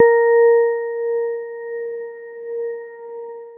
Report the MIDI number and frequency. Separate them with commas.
70, 466.2 Hz